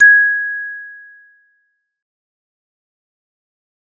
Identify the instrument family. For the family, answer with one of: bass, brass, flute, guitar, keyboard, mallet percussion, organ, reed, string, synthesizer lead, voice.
mallet percussion